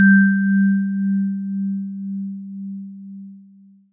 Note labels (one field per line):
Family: mallet percussion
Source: acoustic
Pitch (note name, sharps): G3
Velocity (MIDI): 50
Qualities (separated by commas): long release